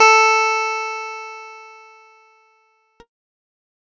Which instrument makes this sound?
electronic keyboard